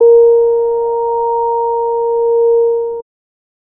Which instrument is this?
synthesizer bass